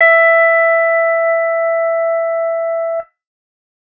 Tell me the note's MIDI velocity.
75